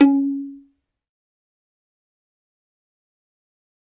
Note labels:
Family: string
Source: acoustic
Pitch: C#4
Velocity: 50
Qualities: fast decay, percussive, reverb

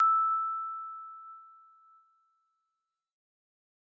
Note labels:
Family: keyboard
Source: electronic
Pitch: E6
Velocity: 25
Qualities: bright, fast decay

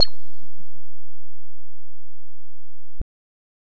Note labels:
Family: bass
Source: synthesizer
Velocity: 50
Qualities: bright, distorted

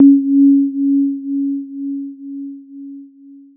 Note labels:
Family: keyboard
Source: electronic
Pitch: C#4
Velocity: 127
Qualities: dark, long release

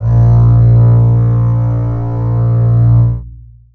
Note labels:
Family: string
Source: acoustic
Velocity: 127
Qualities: long release, reverb

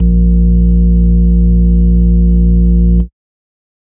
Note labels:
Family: organ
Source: electronic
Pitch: A#1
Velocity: 50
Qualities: dark

